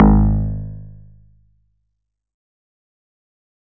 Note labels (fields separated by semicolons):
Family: guitar; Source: acoustic; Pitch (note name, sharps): G#1; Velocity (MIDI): 75; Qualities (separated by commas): distorted, fast decay